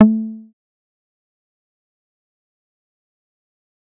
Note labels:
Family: bass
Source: synthesizer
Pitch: A3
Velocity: 100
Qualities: dark, fast decay, percussive

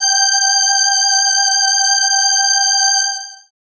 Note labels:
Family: keyboard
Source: synthesizer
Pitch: G5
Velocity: 50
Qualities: bright

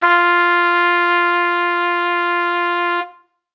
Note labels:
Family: brass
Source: acoustic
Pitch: F4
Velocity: 75

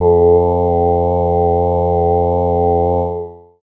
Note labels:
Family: voice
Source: synthesizer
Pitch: F2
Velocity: 75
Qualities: long release

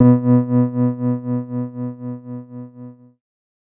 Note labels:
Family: keyboard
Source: electronic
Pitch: B2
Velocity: 127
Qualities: dark

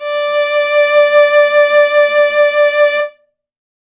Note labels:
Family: string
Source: acoustic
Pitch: D5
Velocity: 100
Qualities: reverb

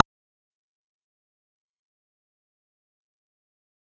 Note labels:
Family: bass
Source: synthesizer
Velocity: 127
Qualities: fast decay, percussive

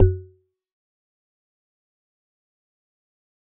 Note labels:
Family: mallet percussion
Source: acoustic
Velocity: 25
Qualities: fast decay, percussive

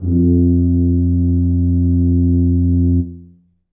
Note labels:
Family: brass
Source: acoustic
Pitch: F2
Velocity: 25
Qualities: dark, reverb

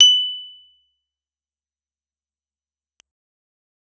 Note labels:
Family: keyboard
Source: electronic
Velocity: 100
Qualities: bright, fast decay, percussive

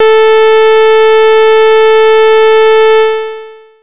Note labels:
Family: bass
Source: synthesizer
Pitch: A4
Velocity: 127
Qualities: bright, distorted, long release

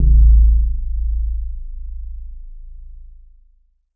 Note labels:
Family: guitar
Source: synthesizer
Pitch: A0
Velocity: 100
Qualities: dark

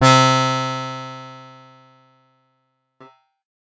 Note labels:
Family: guitar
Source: acoustic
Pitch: C3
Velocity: 127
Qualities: bright, distorted

